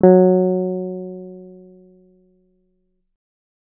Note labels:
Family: guitar; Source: acoustic; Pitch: F#3; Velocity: 25; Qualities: dark

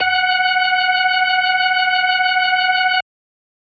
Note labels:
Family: organ; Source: electronic; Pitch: F#5; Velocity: 127

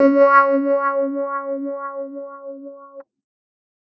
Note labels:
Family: keyboard; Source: electronic; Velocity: 75

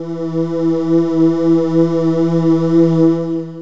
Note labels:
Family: voice; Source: synthesizer; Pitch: E3; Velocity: 75; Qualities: distorted, long release

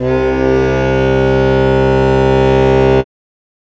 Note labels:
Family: keyboard; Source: acoustic; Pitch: C2; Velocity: 127

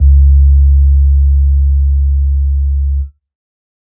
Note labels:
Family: keyboard; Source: electronic; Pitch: C#2; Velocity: 50; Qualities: dark

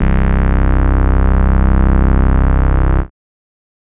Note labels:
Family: bass; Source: synthesizer; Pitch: C1; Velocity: 50; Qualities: bright, distorted

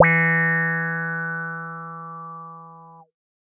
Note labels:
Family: bass; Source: synthesizer; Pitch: E3; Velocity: 127

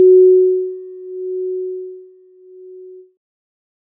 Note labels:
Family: keyboard; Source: electronic; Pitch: F#4; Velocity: 75; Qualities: multiphonic

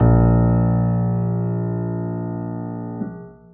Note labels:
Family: keyboard; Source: acoustic; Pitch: A#1; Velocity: 25; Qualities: long release

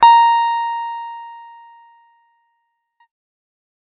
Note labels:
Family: guitar; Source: electronic; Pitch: A#5; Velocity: 127

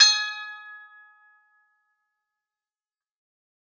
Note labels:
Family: guitar; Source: acoustic; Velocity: 127; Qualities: bright, fast decay, percussive

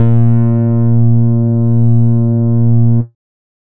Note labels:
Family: bass; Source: synthesizer; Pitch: A#2; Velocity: 50; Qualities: distorted, multiphonic, tempo-synced

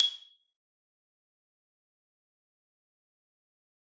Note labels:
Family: mallet percussion; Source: acoustic; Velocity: 100; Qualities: fast decay, percussive, reverb

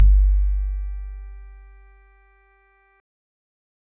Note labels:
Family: keyboard; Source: electronic; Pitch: G1; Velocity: 127; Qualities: dark

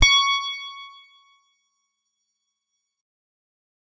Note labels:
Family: guitar; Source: electronic; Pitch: C#6; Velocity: 127; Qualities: bright

